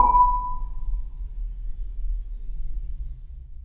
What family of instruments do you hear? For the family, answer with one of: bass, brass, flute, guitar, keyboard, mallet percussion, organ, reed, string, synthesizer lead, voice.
mallet percussion